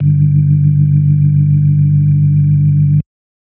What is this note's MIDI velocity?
127